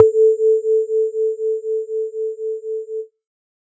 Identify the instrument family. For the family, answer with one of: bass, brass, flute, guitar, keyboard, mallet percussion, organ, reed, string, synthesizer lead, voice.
synthesizer lead